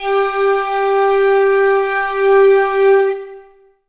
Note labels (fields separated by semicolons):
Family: flute; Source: acoustic; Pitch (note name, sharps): G4; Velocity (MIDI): 25; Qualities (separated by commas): long release, reverb